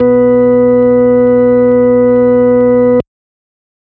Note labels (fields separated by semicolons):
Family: organ; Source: electronic; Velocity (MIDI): 75